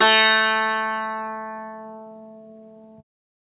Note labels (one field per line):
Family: guitar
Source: acoustic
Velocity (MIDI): 75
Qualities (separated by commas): bright, multiphonic, reverb